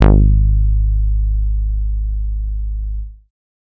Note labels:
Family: bass; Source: synthesizer; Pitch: G#1; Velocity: 127; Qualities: distorted

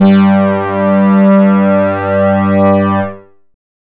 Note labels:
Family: bass; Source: synthesizer; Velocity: 100; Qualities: bright, distorted

